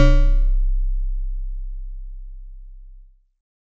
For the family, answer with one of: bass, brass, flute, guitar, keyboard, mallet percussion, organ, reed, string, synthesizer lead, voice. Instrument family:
mallet percussion